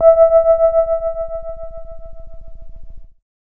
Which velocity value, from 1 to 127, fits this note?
127